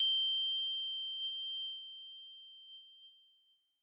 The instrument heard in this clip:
electronic keyboard